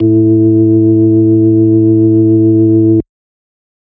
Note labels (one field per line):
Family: organ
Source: electronic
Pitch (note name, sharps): A2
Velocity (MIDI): 127